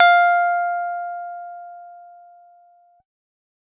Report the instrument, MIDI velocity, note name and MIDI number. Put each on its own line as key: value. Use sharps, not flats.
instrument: electronic guitar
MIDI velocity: 127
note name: F5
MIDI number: 77